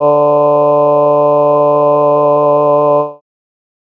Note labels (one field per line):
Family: voice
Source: synthesizer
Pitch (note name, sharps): D3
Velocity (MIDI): 100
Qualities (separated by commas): bright